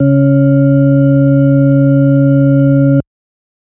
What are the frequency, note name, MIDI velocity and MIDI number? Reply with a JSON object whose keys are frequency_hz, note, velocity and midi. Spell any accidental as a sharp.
{"frequency_hz": 138.6, "note": "C#3", "velocity": 50, "midi": 49}